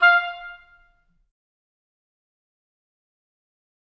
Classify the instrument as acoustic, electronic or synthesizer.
acoustic